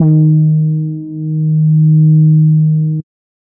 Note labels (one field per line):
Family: bass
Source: synthesizer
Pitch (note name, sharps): D#3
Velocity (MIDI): 25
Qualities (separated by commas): dark